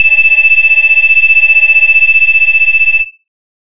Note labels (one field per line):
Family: bass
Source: synthesizer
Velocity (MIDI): 75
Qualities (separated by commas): distorted